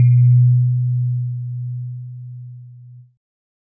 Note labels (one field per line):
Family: keyboard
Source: electronic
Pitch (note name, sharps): B2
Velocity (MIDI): 25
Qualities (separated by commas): multiphonic